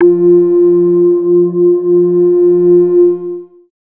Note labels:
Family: bass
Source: synthesizer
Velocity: 25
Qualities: long release, multiphonic

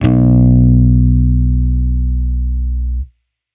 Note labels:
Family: bass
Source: electronic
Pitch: B1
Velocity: 75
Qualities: distorted

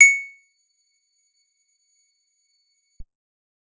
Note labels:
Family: guitar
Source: acoustic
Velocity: 100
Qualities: percussive

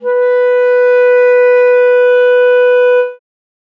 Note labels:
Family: reed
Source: acoustic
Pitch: B4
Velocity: 100

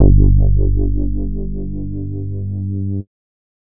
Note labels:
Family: bass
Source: synthesizer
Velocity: 50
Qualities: dark, distorted

